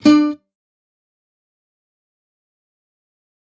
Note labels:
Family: guitar; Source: acoustic; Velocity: 127; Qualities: fast decay, percussive, reverb

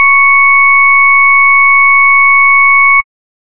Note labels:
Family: bass; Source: synthesizer; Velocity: 75; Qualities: distorted

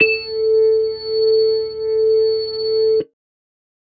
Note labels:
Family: organ; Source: electronic; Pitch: A4; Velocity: 75

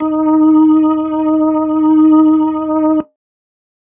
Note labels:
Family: organ; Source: electronic; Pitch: D#4; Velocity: 75

